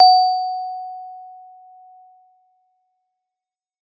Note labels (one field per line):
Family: mallet percussion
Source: acoustic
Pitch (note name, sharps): F#5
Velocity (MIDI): 127